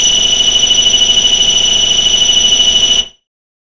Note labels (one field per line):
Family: bass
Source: synthesizer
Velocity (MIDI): 127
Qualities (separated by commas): bright, distorted